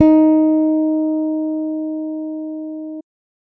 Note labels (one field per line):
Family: bass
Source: electronic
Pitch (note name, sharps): D#4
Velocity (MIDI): 75